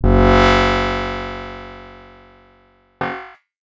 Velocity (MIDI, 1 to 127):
75